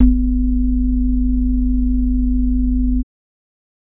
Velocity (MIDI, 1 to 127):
75